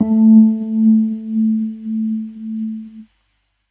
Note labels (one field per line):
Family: keyboard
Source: electronic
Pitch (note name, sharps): A3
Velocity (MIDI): 50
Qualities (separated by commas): dark